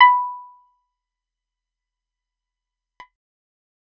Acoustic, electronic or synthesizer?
acoustic